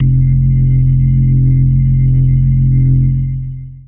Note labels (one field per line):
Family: organ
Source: electronic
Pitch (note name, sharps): F1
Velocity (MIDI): 75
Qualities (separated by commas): dark, distorted, long release